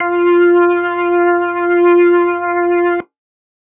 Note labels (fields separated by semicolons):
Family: organ; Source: electronic; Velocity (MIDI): 50; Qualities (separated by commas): distorted